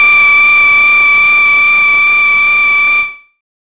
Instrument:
synthesizer bass